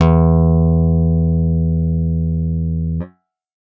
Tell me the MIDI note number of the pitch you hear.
40